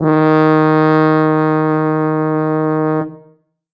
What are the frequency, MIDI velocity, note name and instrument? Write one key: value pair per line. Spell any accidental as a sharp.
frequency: 155.6 Hz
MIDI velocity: 127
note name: D#3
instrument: acoustic brass instrument